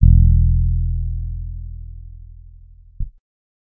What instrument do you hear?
synthesizer bass